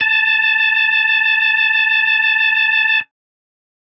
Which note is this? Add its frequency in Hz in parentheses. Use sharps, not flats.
A5 (880 Hz)